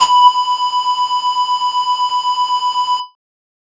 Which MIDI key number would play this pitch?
83